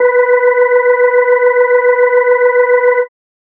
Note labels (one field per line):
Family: organ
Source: electronic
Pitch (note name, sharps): B4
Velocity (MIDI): 100